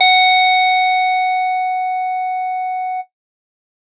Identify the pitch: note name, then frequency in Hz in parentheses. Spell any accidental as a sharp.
F#5 (740 Hz)